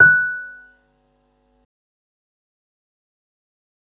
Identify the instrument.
electronic keyboard